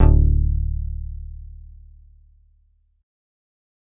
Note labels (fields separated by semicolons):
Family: bass; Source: synthesizer; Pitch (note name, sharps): D1; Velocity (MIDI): 50